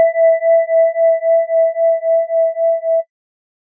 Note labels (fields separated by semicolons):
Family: organ; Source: electronic; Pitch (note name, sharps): E5; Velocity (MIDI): 75; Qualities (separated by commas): dark